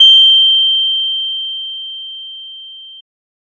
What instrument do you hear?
synthesizer bass